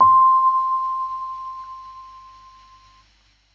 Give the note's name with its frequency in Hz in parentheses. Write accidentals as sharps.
C6 (1047 Hz)